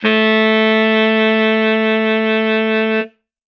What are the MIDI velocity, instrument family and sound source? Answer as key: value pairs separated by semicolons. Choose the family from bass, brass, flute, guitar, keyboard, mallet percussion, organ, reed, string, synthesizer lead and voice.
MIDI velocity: 100; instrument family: reed; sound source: acoustic